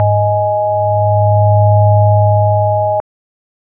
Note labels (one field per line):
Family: organ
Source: electronic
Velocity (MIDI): 100